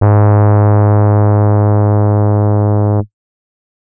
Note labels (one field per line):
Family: keyboard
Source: electronic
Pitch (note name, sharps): G#2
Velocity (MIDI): 127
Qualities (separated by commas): dark